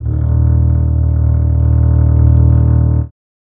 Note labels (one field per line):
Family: string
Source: acoustic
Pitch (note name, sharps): D#1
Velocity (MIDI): 75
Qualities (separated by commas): reverb